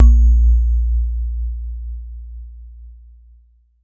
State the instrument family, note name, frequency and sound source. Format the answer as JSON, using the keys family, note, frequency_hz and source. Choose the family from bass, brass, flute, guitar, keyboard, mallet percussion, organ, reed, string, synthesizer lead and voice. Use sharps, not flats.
{"family": "mallet percussion", "note": "A#1", "frequency_hz": 58.27, "source": "acoustic"}